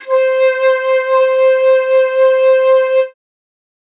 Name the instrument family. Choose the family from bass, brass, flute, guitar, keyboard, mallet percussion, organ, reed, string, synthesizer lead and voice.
flute